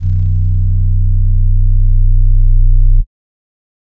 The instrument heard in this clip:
synthesizer flute